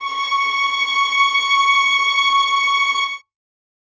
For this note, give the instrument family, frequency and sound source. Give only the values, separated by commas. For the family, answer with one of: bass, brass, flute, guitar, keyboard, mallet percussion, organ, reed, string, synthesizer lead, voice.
string, 1109 Hz, acoustic